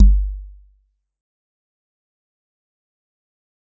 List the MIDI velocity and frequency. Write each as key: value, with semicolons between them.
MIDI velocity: 25; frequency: 49 Hz